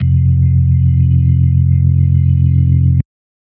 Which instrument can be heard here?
electronic organ